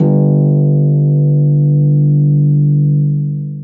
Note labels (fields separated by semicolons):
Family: string; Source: acoustic; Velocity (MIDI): 50; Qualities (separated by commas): long release, reverb